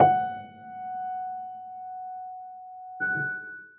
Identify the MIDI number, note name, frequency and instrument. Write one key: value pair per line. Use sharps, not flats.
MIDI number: 78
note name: F#5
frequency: 740 Hz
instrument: acoustic keyboard